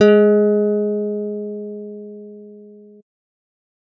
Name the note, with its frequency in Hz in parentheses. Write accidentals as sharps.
G#3 (207.7 Hz)